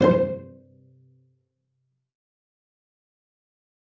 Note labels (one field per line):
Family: string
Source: acoustic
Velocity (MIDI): 25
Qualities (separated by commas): fast decay, percussive, reverb